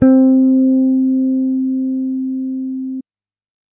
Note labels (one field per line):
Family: bass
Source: electronic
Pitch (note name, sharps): C4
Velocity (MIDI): 75